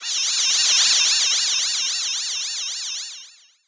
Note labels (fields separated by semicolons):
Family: voice; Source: synthesizer; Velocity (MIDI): 127; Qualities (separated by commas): bright, distorted, long release